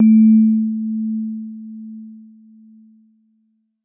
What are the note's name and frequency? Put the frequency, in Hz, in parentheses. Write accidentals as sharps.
A3 (220 Hz)